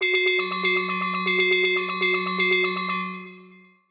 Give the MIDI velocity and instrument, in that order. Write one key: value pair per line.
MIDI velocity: 75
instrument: synthesizer mallet percussion instrument